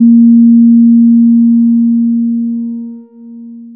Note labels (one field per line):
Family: bass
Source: synthesizer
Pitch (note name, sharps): A#3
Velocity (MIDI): 50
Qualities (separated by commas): long release